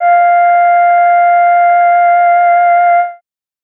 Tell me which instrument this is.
synthesizer voice